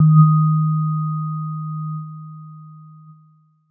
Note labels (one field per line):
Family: keyboard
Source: electronic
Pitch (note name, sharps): D#3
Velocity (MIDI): 100